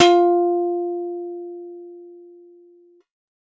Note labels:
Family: guitar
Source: synthesizer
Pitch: F4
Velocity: 25

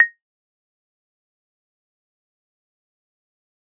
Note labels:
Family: mallet percussion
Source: acoustic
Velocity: 127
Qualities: dark, fast decay, percussive, reverb

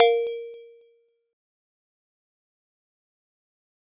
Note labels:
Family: mallet percussion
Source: acoustic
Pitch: A#4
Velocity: 50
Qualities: fast decay, percussive

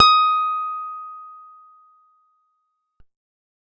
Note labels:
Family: guitar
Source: acoustic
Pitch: D#6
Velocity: 100

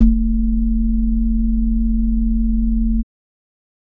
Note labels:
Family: organ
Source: electronic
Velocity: 25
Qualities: multiphonic

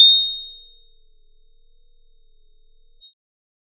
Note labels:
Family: bass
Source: synthesizer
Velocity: 100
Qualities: bright, percussive

